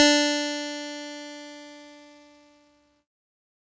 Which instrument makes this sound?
electronic keyboard